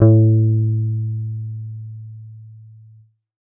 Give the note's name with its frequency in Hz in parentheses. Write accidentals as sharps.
A2 (110 Hz)